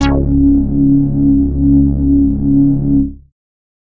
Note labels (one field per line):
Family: bass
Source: synthesizer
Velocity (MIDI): 75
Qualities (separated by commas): distorted